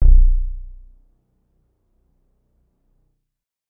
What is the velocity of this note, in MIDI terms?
25